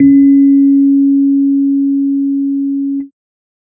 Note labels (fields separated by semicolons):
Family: keyboard; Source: electronic; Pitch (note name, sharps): C#4; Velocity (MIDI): 25; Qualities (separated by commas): dark